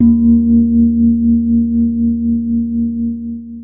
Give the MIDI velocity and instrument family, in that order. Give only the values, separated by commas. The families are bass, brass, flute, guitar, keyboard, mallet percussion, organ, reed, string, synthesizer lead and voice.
127, keyboard